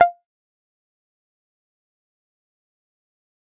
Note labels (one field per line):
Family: guitar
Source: electronic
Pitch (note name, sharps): F5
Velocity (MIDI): 50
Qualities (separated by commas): fast decay, percussive